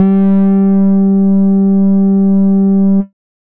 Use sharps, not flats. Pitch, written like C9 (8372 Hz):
G3 (196 Hz)